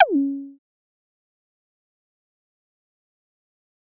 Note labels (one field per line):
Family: bass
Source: synthesizer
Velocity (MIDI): 50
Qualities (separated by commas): fast decay, percussive